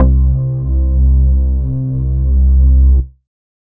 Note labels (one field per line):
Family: bass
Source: synthesizer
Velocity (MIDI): 100